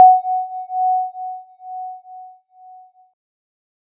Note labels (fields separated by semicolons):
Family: keyboard; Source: synthesizer; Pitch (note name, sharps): F#5; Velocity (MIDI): 25